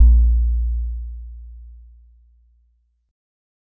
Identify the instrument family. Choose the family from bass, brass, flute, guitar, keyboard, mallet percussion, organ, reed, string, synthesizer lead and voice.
mallet percussion